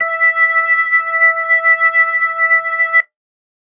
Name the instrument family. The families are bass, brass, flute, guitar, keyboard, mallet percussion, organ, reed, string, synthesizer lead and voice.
organ